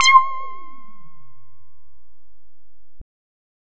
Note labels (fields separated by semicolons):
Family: bass; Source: synthesizer; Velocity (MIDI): 75; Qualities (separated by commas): distorted